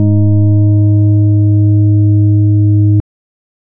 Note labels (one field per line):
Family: organ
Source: electronic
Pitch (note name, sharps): G#2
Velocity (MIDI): 25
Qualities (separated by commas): dark